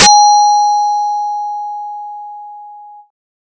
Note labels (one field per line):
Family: bass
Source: synthesizer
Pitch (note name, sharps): G#5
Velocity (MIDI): 100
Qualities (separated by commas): bright